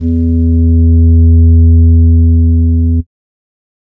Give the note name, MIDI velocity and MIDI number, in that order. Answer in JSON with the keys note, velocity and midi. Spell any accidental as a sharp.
{"note": "E2", "velocity": 75, "midi": 40}